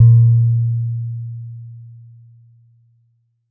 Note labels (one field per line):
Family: mallet percussion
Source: acoustic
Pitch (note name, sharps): A#2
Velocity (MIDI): 25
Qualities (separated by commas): dark